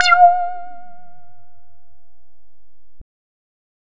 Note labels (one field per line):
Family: bass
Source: synthesizer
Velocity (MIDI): 75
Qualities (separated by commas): distorted